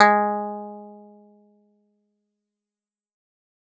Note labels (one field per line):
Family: guitar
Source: acoustic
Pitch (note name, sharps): G#3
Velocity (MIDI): 25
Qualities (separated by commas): fast decay, reverb